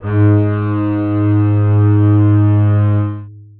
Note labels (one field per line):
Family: string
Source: acoustic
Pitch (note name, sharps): G#2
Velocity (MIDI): 75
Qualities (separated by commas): long release, reverb